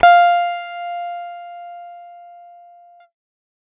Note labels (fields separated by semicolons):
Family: guitar; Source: electronic; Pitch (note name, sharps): F5; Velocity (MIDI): 100